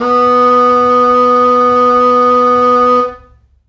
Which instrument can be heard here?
acoustic reed instrument